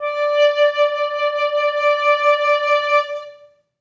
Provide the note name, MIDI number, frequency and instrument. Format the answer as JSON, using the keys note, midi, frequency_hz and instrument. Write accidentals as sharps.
{"note": "D5", "midi": 74, "frequency_hz": 587.3, "instrument": "acoustic flute"}